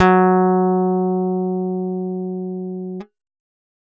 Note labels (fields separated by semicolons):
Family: guitar; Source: acoustic; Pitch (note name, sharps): F#3; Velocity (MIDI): 127